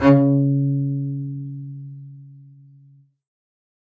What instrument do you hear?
acoustic string instrument